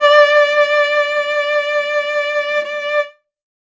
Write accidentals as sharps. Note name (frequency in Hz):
D5 (587.3 Hz)